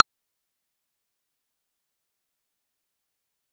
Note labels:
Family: mallet percussion; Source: acoustic; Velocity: 127; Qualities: fast decay, percussive

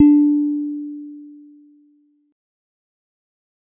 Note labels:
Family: guitar; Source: synthesizer; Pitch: D4; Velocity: 25; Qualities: dark, fast decay

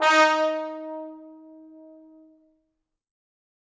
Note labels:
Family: brass; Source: acoustic; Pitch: D#4; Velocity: 50; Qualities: bright, reverb

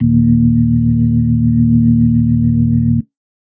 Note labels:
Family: organ; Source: electronic; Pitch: D#1; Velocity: 75

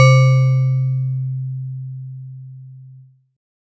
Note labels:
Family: mallet percussion; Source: acoustic; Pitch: C3; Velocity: 127

